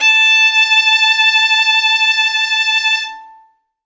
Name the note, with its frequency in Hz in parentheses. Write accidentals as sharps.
A5 (880 Hz)